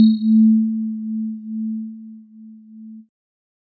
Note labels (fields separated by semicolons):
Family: keyboard; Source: electronic; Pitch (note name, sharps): A3; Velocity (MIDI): 50; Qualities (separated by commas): multiphonic